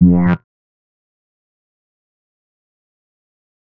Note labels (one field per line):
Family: bass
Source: synthesizer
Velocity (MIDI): 100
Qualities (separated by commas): distorted, fast decay, percussive